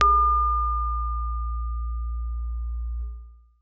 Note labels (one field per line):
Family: keyboard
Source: acoustic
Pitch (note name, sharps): A#1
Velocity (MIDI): 50